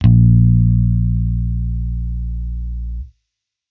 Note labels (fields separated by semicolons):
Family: bass; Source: electronic; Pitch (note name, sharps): A#1; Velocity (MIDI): 25